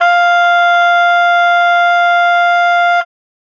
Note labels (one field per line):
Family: reed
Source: acoustic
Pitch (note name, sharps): F5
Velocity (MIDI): 127